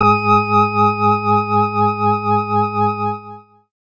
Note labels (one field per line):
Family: organ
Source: electronic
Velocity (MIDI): 50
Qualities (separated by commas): distorted